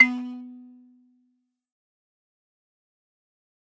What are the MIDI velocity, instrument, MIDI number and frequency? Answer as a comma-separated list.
75, acoustic mallet percussion instrument, 59, 246.9 Hz